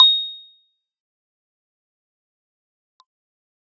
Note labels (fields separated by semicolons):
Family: keyboard; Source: electronic; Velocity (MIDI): 25; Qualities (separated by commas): bright, fast decay, percussive